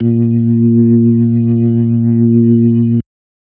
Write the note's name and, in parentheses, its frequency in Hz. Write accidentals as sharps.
A#2 (116.5 Hz)